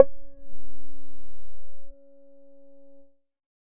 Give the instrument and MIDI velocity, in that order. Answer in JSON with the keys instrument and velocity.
{"instrument": "synthesizer bass", "velocity": 25}